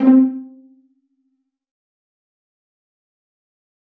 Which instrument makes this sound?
acoustic string instrument